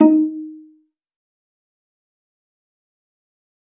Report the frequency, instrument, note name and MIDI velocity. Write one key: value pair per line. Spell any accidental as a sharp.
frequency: 311.1 Hz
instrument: acoustic string instrument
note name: D#4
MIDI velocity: 25